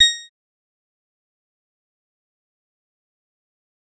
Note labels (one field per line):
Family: bass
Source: synthesizer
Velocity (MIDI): 127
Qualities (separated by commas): bright, distorted, fast decay, percussive